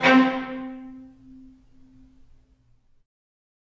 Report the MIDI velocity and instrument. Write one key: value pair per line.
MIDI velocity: 127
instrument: acoustic string instrument